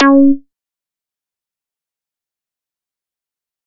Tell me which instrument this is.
synthesizer bass